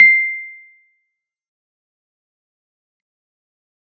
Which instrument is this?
electronic keyboard